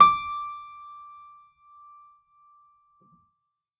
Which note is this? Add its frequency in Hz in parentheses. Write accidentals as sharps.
D6 (1175 Hz)